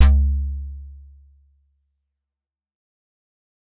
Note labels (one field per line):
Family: keyboard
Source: acoustic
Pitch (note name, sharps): C#2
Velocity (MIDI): 75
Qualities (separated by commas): fast decay